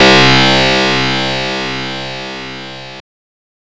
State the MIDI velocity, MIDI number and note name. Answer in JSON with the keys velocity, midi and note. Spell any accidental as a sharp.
{"velocity": 127, "midi": 36, "note": "C2"}